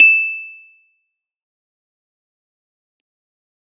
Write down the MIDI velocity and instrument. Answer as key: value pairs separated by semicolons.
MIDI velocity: 100; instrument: electronic keyboard